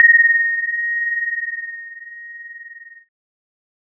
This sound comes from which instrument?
electronic keyboard